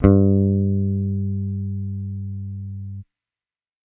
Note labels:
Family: bass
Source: electronic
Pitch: G2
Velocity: 25

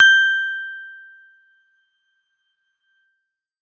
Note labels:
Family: keyboard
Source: electronic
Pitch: G6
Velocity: 100

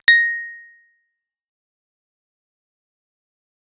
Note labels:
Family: bass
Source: synthesizer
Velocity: 25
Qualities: fast decay, percussive

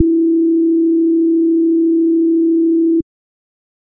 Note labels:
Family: bass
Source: synthesizer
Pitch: E4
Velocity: 75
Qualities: dark

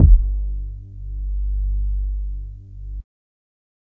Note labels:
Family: bass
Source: synthesizer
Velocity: 25

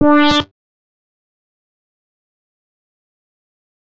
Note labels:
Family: bass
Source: synthesizer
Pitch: D4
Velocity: 75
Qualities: fast decay, percussive

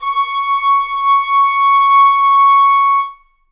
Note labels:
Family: reed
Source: acoustic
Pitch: C#6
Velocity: 25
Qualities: reverb

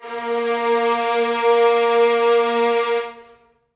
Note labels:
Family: string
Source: acoustic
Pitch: A#3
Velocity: 25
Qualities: reverb

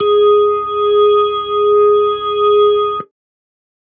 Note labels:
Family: keyboard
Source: electronic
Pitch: G#4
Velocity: 50

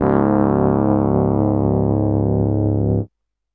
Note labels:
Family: keyboard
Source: electronic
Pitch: C#1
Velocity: 127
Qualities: distorted

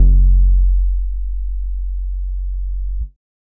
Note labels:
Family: bass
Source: synthesizer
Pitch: F#1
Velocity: 25

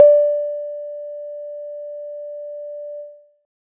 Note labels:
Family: guitar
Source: synthesizer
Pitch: D5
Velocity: 25

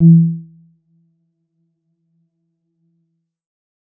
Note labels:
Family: keyboard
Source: electronic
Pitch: E3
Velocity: 25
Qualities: dark, percussive, reverb

